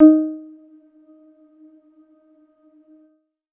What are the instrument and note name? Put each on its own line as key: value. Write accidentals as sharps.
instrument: electronic keyboard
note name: D#4